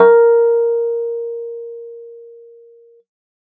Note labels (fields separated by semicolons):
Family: keyboard; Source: electronic; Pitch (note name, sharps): A#4; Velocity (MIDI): 75